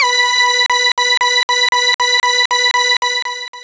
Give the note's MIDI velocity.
100